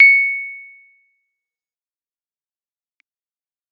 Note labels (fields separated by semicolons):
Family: keyboard; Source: electronic; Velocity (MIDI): 50; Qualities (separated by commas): fast decay, percussive